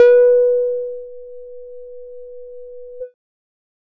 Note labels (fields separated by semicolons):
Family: bass; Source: synthesizer; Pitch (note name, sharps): B4; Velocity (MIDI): 75